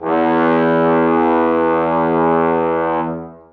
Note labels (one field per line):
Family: brass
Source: acoustic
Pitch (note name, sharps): E2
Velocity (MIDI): 75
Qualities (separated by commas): long release, reverb